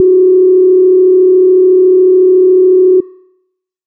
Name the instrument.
synthesizer bass